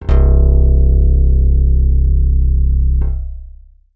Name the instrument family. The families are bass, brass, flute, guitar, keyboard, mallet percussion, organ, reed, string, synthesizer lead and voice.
bass